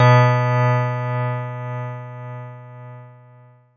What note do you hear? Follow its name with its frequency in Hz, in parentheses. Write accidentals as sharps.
B2 (123.5 Hz)